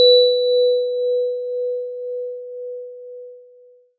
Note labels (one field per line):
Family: mallet percussion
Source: acoustic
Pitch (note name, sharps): B4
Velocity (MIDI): 50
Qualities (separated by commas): long release